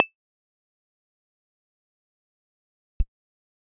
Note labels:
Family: keyboard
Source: electronic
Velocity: 25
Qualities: fast decay, percussive

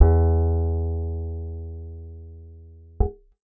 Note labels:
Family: guitar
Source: acoustic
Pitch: E2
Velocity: 50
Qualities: dark

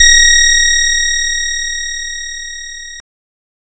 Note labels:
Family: guitar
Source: synthesizer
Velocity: 127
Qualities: bright, distorted

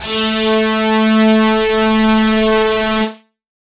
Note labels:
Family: guitar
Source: electronic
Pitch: A3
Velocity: 25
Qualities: distorted

